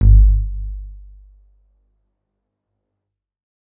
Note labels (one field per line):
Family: keyboard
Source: electronic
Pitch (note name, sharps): G1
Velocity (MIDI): 25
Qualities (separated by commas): dark